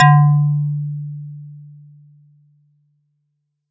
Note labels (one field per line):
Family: mallet percussion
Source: acoustic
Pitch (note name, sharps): D3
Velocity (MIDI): 100